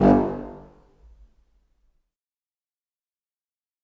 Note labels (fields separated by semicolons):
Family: reed; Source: acoustic; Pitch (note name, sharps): G1; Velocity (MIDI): 25; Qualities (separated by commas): fast decay, percussive, reverb